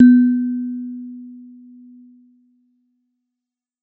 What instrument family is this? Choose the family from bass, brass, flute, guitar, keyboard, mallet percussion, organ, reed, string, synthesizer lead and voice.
mallet percussion